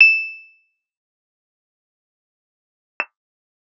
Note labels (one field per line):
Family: guitar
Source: electronic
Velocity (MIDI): 25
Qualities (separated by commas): bright, fast decay, percussive